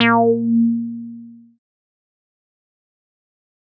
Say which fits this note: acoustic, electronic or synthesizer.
synthesizer